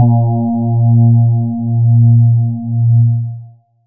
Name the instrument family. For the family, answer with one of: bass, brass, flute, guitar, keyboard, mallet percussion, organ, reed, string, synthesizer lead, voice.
voice